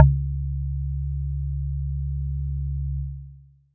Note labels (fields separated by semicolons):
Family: mallet percussion; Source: acoustic; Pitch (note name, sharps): C#2; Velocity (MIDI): 75; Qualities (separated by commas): dark